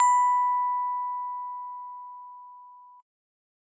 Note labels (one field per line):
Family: keyboard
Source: acoustic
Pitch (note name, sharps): B5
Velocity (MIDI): 75